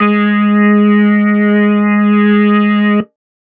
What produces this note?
electronic organ